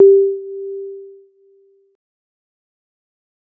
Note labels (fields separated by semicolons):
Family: keyboard; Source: electronic; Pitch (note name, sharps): G4; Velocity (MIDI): 25; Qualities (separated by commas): dark, fast decay